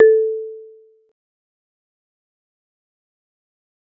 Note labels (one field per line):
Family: mallet percussion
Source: acoustic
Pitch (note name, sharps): A4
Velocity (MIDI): 25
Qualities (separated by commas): fast decay, percussive